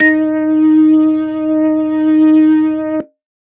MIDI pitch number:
63